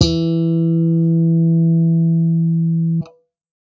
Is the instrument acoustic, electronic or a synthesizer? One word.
electronic